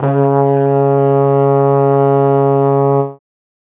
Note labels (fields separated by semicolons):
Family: brass; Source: acoustic; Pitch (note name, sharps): C#3; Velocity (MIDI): 25